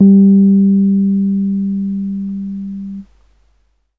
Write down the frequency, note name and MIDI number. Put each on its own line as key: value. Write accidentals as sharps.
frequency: 196 Hz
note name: G3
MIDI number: 55